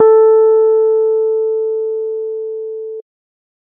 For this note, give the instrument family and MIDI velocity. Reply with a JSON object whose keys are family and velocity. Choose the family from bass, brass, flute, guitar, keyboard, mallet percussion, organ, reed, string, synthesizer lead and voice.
{"family": "keyboard", "velocity": 100}